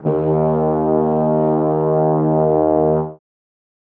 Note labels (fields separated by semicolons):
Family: brass; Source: acoustic; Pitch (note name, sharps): D#2; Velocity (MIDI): 25; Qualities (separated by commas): reverb